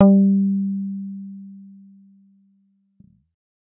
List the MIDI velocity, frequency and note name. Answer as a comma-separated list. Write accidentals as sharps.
75, 196 Hz, G3